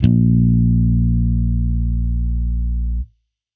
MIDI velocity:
127